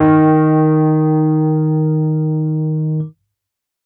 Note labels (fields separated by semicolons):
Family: keyboard; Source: electronic; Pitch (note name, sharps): D#3; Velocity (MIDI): 127; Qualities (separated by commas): dark